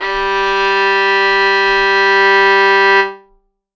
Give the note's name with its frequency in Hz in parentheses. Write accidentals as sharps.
G3 (196 Hz)